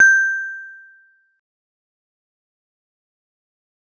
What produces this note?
acoustic mallet percussion instrument